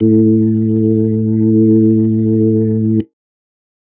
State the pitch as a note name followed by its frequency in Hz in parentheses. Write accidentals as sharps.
A2 (110 Hz)